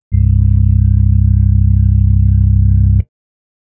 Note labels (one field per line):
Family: organ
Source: electronic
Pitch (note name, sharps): C1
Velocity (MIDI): 25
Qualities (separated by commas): dark